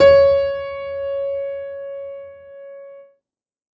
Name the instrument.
acoustic keyboard